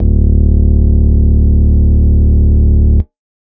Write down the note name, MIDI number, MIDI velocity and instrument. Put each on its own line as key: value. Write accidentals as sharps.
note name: D1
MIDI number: 26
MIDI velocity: 25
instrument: electronic organ